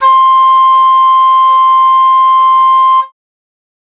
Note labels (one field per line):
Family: flute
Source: acoustic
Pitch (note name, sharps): C6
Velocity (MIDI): 100